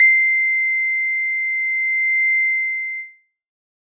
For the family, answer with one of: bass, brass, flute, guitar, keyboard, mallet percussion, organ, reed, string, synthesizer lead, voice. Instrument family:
keyboard